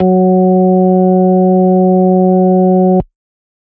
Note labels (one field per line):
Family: organ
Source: electronic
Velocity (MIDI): 100